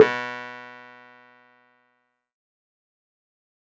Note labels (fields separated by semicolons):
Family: keyboard; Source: electronic; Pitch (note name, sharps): B2; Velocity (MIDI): 127; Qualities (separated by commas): distorted, fast decay, percussive